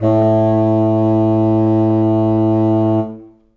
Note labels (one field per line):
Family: reed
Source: acoustic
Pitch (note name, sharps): A2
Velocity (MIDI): 50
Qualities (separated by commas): reverb